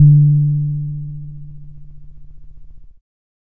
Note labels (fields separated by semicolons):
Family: keyboard; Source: electronic; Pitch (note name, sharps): D3; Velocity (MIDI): 100; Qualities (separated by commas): dark